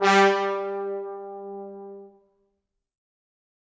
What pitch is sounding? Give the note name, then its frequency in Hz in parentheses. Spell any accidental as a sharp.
G3 (196 Hz)